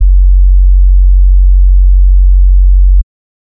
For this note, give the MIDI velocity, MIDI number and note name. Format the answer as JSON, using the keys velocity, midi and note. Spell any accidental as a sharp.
{"velocity": 25, "midi": 30, "note": "F#1"}